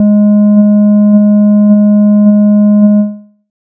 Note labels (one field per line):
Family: bass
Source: synthesizer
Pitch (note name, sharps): G#3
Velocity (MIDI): 100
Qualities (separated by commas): dark